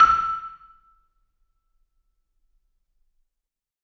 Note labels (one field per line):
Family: mallet percussion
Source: acoustic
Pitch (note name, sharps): E6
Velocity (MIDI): 127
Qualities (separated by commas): percussive, reverb